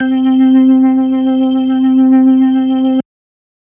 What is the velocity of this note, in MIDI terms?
127